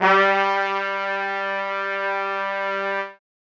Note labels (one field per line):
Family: brass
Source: acoustic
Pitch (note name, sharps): G3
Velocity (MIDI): 127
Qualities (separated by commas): reverb